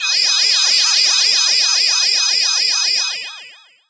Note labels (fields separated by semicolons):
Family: voice; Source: synthesizer; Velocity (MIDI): 127; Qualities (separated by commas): bright, distorted, long release